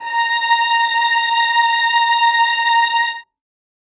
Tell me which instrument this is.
acoustic string instrument